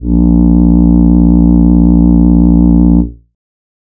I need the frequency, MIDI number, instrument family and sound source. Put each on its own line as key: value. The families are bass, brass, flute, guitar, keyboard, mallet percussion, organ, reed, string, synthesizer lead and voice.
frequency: 58.27 Hz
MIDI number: 34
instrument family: voice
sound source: synthesizer